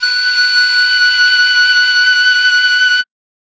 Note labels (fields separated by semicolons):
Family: flute; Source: acoustic; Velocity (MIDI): 75; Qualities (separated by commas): bright